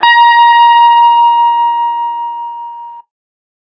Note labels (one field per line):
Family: guitar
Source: electronic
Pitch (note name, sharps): A#5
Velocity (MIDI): 100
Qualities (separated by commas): distorted